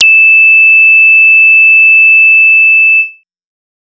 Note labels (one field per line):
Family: bass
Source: synthesizer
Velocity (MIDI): 127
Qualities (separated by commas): bright, distorted